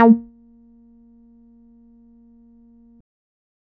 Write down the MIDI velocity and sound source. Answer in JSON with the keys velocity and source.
{"velocity": 25, "source": "synthesizer"}